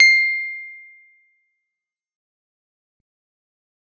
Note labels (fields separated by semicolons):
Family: guitar; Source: electronic; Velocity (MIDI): 100; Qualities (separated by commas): fast decay